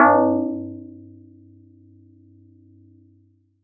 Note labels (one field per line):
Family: mallet percussion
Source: acoustic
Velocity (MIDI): 100